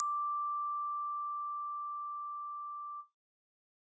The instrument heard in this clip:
acoustic keyboard